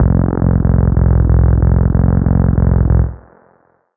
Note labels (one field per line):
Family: bass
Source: synthesizer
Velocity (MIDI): 25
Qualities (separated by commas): reverb